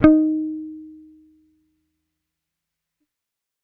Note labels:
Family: bass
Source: electronic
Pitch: D#4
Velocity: 50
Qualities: fast decay

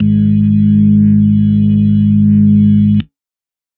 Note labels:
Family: organ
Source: electronic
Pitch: G#1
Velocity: 100

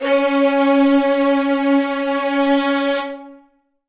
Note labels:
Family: string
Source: acoustic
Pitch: C#4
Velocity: 100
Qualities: reverb

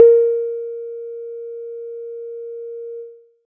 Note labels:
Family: guitar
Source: synthesizer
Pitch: A#4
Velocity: 25

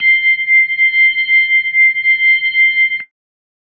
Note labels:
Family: keyboard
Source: electronic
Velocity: 75

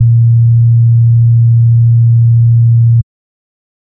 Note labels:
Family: bass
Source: synthesizer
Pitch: A#2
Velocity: 75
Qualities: dark

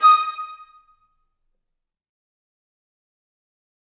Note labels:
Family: reed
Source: acoustic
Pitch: D#6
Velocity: 127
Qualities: fast decay, percussive, reverb

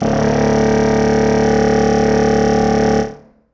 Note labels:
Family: reed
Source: acoustic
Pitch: D1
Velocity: 127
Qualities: reverb

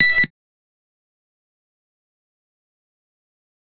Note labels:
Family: bass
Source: synthesizer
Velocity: 127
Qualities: fast decay, percussive

